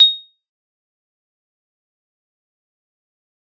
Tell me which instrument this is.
acoustic mallet percussion instrument